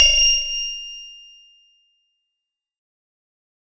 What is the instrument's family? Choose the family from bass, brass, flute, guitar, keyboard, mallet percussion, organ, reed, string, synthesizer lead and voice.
guitar